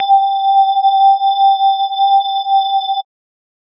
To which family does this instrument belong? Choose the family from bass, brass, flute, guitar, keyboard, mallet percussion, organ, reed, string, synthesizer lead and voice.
mallet percussion